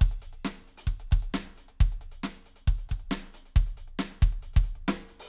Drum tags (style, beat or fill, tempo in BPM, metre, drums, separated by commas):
rock, beat, 135 BPM, 4/4, closed hi-hat, open hi-hat, snare, kick